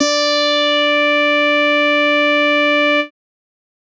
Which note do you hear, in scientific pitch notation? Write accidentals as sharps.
D4